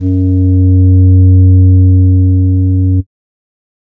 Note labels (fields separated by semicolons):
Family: flute; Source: synthesizer; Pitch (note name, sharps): F#2; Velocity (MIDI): 75; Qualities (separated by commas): dark